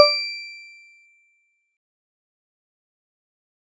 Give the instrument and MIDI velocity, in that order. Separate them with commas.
acoustic mallet percussion instrument, 50